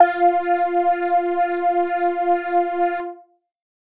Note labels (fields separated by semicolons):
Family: keyboard; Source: electronic; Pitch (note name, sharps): F4; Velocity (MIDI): 100; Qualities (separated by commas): distorted